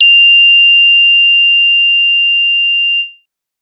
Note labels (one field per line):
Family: bass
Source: synthesizer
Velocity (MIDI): 50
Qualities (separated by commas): bright, distorted